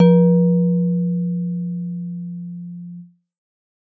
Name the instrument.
acoustic mallet percussion instrument